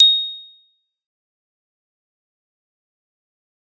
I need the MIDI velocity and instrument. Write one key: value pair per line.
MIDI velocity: 50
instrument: acoustic mallet percussion instrument